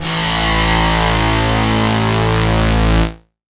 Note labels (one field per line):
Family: guitar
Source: electronic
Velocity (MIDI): 75